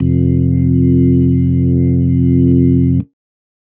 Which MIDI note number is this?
29